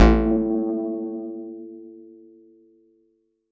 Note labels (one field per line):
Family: guitar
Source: electronic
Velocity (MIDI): 100